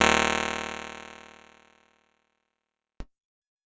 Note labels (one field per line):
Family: keyboard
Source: electronic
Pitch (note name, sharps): D#1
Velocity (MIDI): 100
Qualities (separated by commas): bright, fast decay